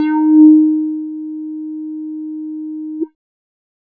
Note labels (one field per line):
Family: bass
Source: synthesizer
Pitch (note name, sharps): D#4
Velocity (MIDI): 50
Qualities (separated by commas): dark, distorted